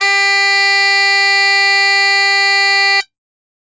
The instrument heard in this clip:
acoustic flute